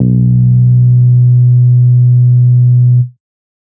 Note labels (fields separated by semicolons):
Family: bass; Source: synthesizer; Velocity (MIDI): 127; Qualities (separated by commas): dark